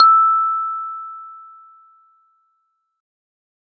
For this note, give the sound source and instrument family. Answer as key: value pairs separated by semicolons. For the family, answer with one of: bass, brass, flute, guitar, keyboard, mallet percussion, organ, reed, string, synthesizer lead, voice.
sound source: electronic; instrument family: keyboard